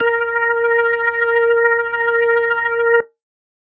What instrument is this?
electronic organ